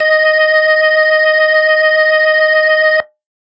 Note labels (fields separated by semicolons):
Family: organ; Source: electronic; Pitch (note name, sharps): D#5; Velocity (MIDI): 75; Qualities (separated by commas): distorted